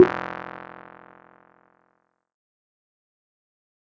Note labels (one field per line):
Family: keyboard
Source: electronic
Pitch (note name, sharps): F1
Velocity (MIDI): 25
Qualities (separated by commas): fast decay, percussive